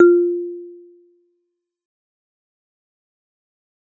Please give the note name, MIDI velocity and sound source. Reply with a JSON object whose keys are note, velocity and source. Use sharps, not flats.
{"note": "F4", "velocity": 100, "source": "acoustic"}